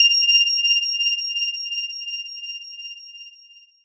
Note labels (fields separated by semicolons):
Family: mallet percussion; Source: electronic; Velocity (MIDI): 127; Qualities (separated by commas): bright, long release